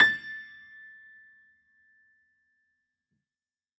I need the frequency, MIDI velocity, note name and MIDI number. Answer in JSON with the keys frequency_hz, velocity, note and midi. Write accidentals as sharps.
{"frequency_hz": 1760, "velocity": 127, "note": "A6", "midi": 93}